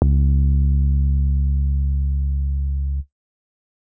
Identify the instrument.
electronic keyboard